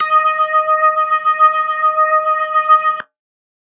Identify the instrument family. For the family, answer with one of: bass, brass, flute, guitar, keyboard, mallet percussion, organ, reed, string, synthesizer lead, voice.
organ